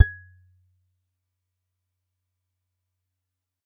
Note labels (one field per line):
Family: guitar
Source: acoustic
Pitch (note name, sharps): G#6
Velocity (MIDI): 75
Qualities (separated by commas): fast decay, percussive